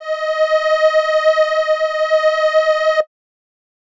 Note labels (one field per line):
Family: reed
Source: acoustic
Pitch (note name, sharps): D#5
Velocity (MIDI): 75